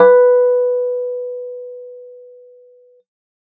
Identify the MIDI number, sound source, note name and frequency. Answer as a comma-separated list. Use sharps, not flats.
71, electronic, B4, 493.9 Hz